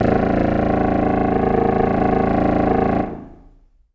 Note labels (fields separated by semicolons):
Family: reed; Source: acoustic; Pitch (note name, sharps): A0; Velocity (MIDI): 75; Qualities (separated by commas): long release, reverb